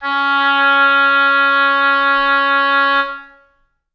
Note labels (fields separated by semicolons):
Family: reed; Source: acoustic; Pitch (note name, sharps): C#4; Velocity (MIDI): 75; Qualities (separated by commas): reverb